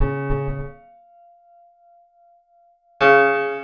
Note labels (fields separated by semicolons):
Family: guitar; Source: acoustic; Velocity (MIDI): 25; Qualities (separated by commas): reverb